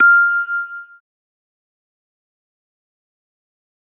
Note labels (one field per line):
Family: organ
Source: electronic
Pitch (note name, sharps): F6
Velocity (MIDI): 100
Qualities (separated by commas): fast decay